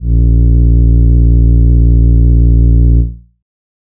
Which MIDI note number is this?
34